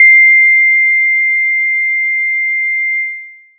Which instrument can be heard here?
acoustic mallet percussion instrument